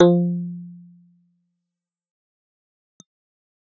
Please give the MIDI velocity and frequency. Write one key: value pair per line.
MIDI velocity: 100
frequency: 174.6 Hz